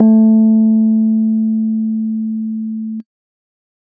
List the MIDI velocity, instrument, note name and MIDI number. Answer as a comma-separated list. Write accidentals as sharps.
25, electronic keyboard, A3, 57